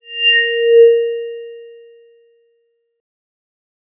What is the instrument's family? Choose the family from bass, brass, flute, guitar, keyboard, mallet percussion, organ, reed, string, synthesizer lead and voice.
mallet percussion